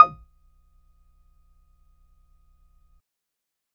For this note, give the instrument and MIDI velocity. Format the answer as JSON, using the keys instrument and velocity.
{"instrument": "synthesizer bass", "velocity": 25}